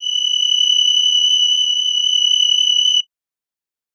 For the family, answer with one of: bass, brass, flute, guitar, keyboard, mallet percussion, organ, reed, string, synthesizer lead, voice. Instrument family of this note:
reed